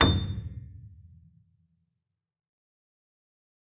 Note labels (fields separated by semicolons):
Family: keyboard; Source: acoustic; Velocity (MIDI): 50; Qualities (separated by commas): reverb